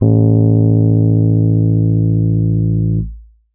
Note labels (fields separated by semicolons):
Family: keyboard; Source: electronic; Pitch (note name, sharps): A1; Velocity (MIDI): 100; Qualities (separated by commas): dark